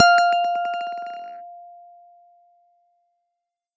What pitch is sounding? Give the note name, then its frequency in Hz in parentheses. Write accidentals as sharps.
F5 (698.5 Hz)